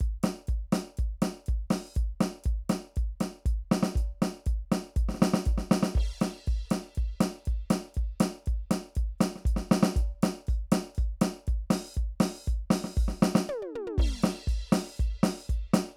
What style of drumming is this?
rock